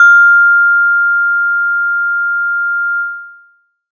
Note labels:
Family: mallet percussion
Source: acoustic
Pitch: F6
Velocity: 75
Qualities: long release

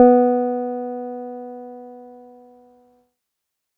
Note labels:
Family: keyboard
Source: electronic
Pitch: B3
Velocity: 127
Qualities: dark

